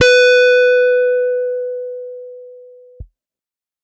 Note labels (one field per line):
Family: guitar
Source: electronic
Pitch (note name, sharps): B4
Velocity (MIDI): 25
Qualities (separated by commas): bright, distorted